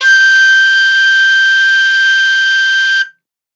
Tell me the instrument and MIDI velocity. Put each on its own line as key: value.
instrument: acoustic flute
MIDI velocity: 100